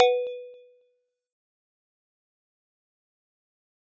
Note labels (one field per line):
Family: mallet percussion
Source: acoustic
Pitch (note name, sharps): B4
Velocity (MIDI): 100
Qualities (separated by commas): fast decay, percussive